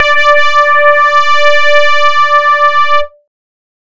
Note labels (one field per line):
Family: bass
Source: synthesizer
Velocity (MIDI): 100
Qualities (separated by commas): bright, distorted